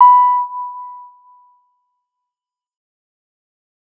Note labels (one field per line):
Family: bass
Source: synthesizer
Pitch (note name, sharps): B5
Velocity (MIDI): 50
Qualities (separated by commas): fast decay